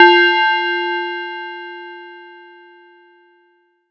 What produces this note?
acoustic mallet percussion instrument